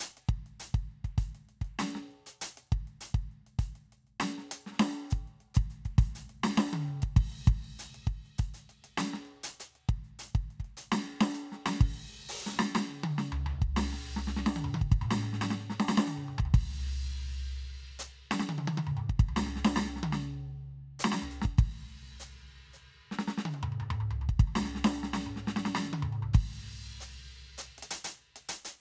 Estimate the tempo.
100 BPM